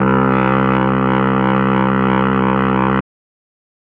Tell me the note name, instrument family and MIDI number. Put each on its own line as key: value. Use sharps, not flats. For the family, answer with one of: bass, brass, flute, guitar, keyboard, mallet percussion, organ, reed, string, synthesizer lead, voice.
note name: C2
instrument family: reed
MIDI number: 36